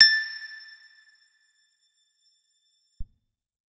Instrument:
electronic guitar